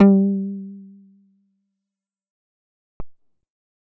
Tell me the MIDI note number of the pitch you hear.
55